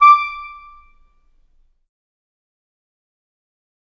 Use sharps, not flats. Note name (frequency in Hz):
D6 (1175 Hz)